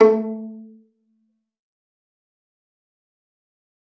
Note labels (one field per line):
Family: string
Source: acoustic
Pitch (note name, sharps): A3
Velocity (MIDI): 50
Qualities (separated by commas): fast decay, percussive, reverb